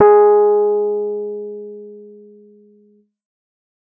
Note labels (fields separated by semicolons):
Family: keyboard; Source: electronic; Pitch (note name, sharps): G#4; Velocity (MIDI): 100